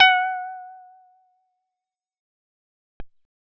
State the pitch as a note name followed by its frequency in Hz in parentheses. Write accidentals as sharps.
F#5 (740 Hz)